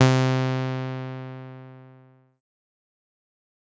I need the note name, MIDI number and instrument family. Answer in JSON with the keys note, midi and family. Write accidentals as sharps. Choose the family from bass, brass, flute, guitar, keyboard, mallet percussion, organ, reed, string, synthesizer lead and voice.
{"note": "C3", "midi": 48, "family": "bass"}